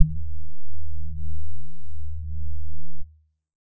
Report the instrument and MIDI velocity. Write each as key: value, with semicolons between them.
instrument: electronic keyboard; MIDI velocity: 25